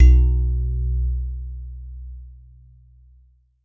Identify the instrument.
acoustic mallet percussion instrument